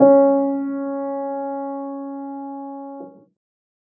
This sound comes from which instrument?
acoustic keyboard